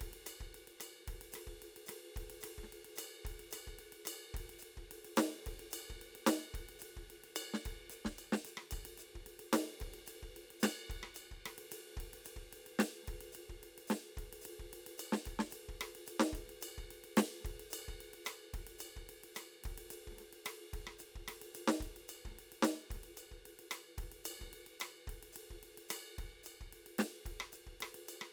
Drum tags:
Brazilian baião, beat, 110 BPM, 4/4, ride, ride bell, hi-hat pedal, snare, cross-stick, kick

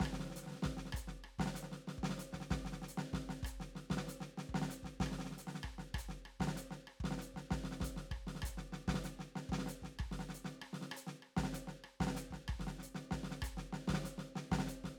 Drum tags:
maracatu, beat, 96 BPM, 4/4, hi-hat pedal, snare, cross-stick, kick

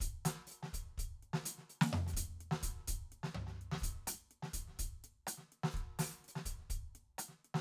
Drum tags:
Middle Eastern, beat, 126 BPM, 4/4, closed hi-hat, open hi-hat, hi-hat pedal, snare, cross-stick, floor tom, kick

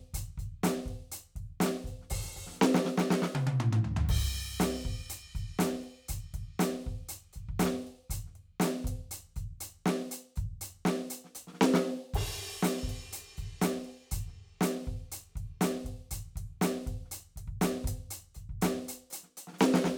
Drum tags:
rock, beat, 120 BPM, 4/4, crash, closed hi-hat, open hi-hat, hi-hat pedal, snare, high tom, mid tom, floor tom, kick

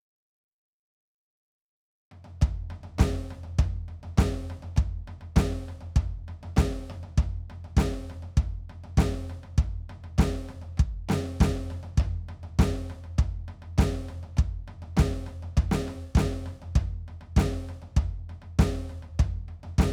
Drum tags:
rock, beat, 100 BPM, 4/4, snare, mid tom, kick

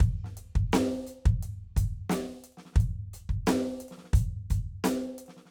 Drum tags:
rock, beat, 88 BPM, 4/4, closed hi-hat, snare, kick

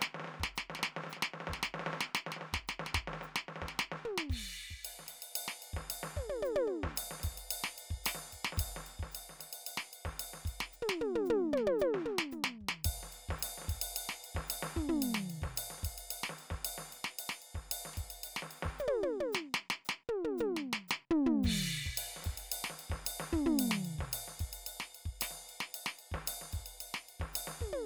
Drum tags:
songo, beat, 112 BPM, 4/4, crash, ride, ride bell, hi-hat pedal, snare, high tom, mid tom, floor tom, kick

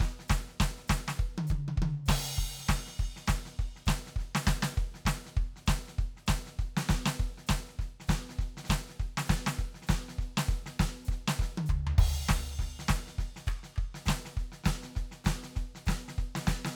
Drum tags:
rockabilly, beat, 200 BPM, 4/4, crash, hi-hat pedal, snare, cross-stick, high tom, floor tom, kick

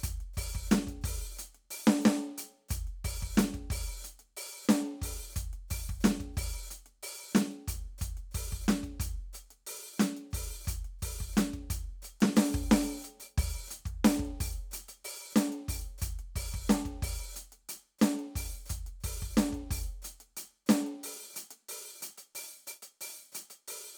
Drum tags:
hip-hop, beat, 90 BPM, 4/4, closed hi-hat, open hi-hat, hi-hat pedal, snare, kick

